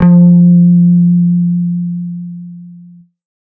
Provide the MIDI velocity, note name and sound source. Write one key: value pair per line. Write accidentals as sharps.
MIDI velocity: 50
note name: F3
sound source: synthesizer